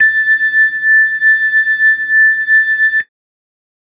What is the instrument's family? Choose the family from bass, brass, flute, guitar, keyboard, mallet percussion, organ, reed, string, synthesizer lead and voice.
keyboard